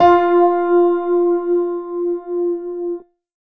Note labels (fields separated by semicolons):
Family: keyboard; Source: electronic; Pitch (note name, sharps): F4; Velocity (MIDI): 100; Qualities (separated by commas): reverb